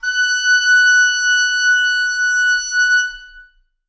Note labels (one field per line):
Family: reed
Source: acoustic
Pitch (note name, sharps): F#6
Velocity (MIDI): 127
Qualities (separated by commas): long release, reverb